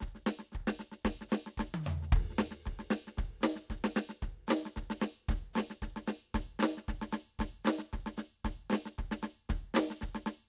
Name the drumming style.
country